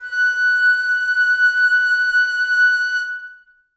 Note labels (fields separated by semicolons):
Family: flute; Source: acoustic; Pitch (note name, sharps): F#6; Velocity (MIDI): 100; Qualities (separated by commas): reverb